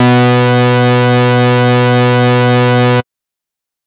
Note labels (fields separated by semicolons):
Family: bass; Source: synthesizer; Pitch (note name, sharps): B2; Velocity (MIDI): 100; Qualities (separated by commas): bright, distorted